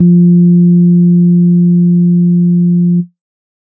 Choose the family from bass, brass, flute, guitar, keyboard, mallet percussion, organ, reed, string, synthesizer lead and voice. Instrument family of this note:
organ